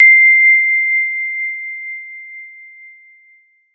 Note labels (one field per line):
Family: mallet percussion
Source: acoustic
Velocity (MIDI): 127